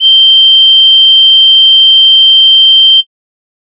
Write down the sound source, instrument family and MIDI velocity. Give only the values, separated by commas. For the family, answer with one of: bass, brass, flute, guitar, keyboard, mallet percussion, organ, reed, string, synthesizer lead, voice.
synthesizer, flute, 50